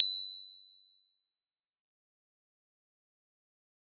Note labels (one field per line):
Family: mallet percussion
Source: acoustic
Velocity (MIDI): 100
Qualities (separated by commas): bright, fast decay